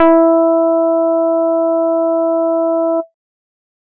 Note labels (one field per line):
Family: bass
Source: synthesizer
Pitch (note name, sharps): E4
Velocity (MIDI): 50